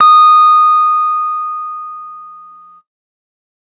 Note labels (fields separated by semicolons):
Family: guitar; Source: electronic; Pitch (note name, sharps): D#6; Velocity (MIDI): 25